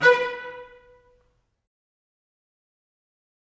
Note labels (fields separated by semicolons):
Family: string; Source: acoustic; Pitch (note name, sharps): B4; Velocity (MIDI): 25; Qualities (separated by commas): fast decay, percussive, reverb